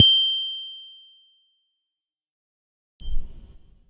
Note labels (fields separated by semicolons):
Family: keyboard; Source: electronic; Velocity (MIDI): 25; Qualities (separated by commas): fast decay